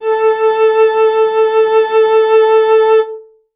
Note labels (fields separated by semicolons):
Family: string; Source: acoustic; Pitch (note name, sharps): A4; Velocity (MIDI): 75; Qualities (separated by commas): reverb